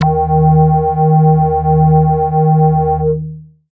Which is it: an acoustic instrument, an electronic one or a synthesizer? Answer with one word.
synthesizer